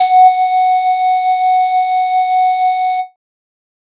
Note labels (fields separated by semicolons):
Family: flute; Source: synthesizer; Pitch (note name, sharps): F#5; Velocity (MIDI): 127; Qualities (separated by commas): distorted